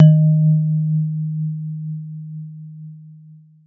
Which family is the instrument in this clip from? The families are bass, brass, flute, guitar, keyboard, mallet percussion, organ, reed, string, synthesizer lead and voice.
mallet percussion